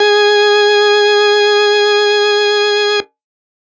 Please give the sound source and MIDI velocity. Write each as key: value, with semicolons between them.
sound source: electronic; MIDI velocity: 50